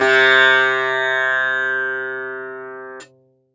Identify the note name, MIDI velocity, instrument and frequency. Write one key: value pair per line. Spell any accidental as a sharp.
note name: C3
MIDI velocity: 100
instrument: acoustic guitar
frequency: 130.8 Hz